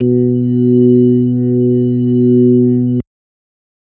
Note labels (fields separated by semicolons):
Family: organ; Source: electronic; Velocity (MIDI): 75